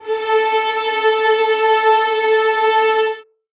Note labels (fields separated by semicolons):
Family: string; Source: acoustic; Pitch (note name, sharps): A4; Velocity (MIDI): 25; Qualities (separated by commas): reverb